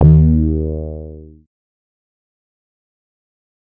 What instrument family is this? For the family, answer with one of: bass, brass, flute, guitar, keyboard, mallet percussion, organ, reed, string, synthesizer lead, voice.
bass